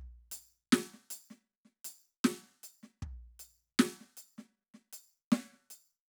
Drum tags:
country, beat, 78 BPM, 4/4, percussion, snare, kick

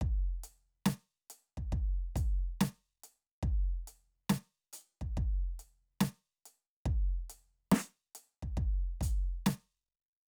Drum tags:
hip-hop, beat, 70 BPM, 4/4, crash, closed hi-hat, snare, kick

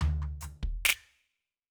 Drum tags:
half-time rock, fill, 140 BPM, 4/4, closed hi-hat, hi-hat pedal, snare, high tom, floor tom, kick

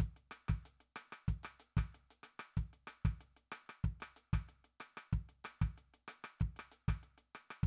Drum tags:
Afrobeat, beat, 94 BPM, 4/4, closed hi-hat, cross-stick, kick

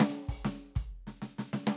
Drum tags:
Purdie shuffle, fill, 130 BPM, 4/4, closed hi-hat, open hi-hat, hi-hat pedal, snare, kick

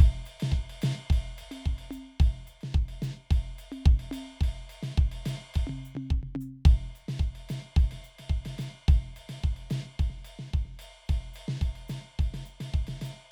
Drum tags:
calypso, beat, 108 BPM, 4/4, ride, hi-hat pedal, snare, high tom, floor tom, kick

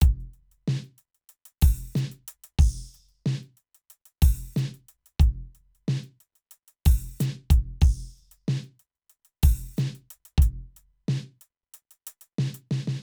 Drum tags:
hip-hop, beat, 92 BPM, 4/4, crash, closed hi-hat, open hi-hat, hi-hat pedal, snare, kick

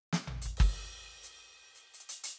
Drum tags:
hip-hop, fill, 100 BPM, 4/4, crash, closed hi-hat, hi-hat pedal, snare, floor tom, kick

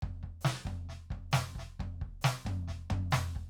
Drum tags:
rock, fill, 135 BPM, 4/4, hi-hat pedal, snare, mid tom, floor tom, kick

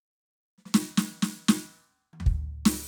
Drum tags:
reggae, fill, 78 BPM, 4/4, open hi-hat, snare, high tom, floor tom, kick

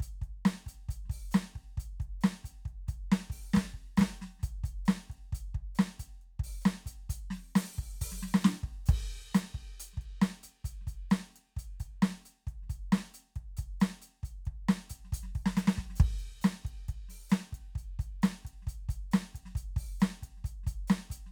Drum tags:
rock, beat, 135 BPM, 4/4, crash, closed hi-hat, open hi-hat, hi-hat pedal, snare, kick

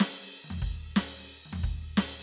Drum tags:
funk rock, fill, 92 BPM, 4/4, crash, snare, cross-stick, high tom, floor tom, kick

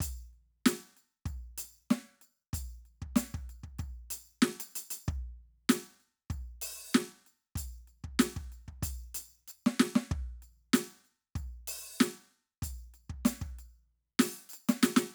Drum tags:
funk, beat, 95 BPM, 4/4, percussion, snare, kick

